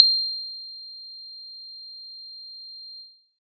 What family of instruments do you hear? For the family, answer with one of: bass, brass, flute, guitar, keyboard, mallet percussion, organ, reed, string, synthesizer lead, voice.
guitar